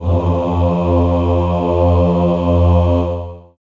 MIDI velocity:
50